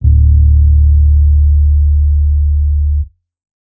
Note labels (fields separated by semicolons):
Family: bass; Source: electronic; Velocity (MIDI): 50; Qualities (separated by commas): dark